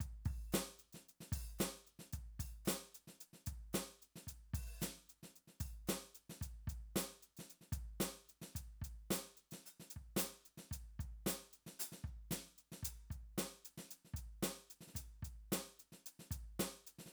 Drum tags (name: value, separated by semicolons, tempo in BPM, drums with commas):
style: funk; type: beat; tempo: 112 BPM; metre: 4/4; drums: closed hi-hat, open hi-hat, hi-hat pedal, snare, kick